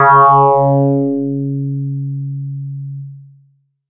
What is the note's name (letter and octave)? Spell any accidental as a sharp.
C#3